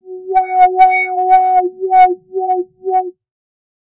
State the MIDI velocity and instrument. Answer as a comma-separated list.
25, synthesizer bass